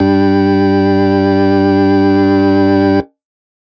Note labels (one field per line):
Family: organ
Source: electronic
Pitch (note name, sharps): G2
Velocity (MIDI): 25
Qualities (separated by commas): distorted